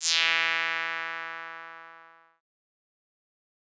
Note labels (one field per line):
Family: bass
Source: synthesizer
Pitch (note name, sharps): E3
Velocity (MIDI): 25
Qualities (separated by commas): bright, distorted, fast decay